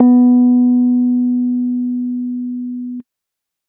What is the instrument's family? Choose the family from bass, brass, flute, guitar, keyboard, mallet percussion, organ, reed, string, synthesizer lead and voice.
keyboard